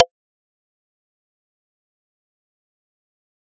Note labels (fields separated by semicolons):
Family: mallet percussion; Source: acoustic; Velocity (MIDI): 127; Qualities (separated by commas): fast decay, percussive